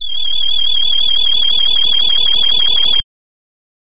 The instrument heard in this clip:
synthesizer voice